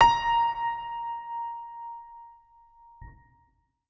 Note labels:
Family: organ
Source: electronic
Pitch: A#5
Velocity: 100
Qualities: reverb

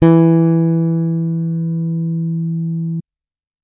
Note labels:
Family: bass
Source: electronic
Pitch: E3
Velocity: 100

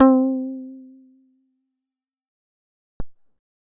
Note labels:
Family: bass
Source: synthesizer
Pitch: C4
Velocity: 25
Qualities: dark, fast decay

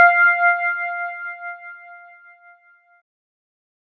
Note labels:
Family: keyboard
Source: electronic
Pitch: F5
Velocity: 127

